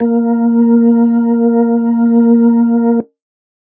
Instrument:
electronic organ